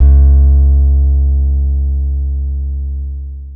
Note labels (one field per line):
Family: guitar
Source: acoustic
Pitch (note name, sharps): C#2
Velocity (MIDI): 100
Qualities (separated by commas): dark, long release